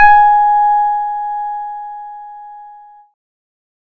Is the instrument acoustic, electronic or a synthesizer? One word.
electronic